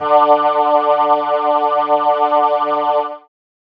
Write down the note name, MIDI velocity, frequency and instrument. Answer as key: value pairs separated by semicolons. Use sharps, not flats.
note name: D3; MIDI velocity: 25; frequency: 146.8 Hz; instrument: synthesizer keyboard